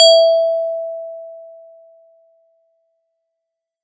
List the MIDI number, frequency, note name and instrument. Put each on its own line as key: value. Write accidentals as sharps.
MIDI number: 76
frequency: 659.3 Hz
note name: E5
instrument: acoustic mallet percussion instrument